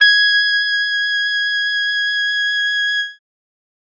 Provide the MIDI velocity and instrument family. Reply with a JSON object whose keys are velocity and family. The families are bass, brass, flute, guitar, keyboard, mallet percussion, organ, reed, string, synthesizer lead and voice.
{"velocity": 127, "family": "reed"}